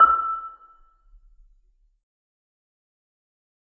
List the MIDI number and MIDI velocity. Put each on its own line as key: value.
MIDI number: 88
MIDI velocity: 50